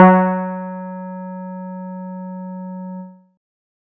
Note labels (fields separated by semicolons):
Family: guitar; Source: synthesizer; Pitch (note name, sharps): F#3; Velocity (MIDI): 127; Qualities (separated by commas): dark